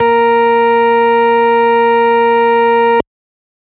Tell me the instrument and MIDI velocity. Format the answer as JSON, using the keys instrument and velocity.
{"instrument": "electronic organ", "velocity": 127}